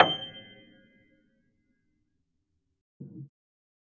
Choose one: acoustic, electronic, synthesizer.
acoustic